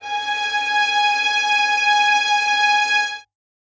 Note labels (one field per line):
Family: string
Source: acoustic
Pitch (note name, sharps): G#5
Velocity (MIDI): 25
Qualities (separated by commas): reverb